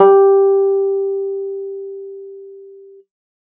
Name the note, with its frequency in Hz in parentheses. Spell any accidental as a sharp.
G4 (392 Hz)